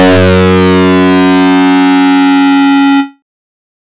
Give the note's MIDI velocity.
127